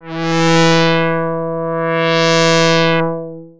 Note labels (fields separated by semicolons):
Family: bass; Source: synthesizer; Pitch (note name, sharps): E3; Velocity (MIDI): 127; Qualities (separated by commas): distorted, long release, tempo-synced